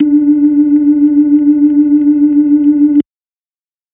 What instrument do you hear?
electronic organ